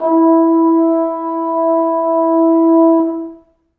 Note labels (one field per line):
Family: brass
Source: acoustic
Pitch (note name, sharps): E4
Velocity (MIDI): 50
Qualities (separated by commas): reverb